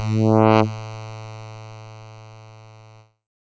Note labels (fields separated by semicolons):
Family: keyboard; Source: synthesizer; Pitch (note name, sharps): A2; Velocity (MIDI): 25; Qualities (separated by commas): bright, distorted